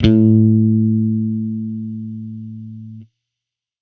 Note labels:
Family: bass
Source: electronic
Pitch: A2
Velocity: 127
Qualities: distorted

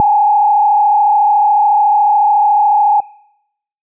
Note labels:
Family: bass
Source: synthesizer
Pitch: G#5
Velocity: 25

